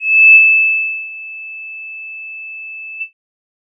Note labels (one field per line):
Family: bass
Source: synthesizer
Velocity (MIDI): 127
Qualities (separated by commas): bright